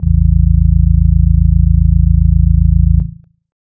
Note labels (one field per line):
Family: reed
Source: synthesizer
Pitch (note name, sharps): A0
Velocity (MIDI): 127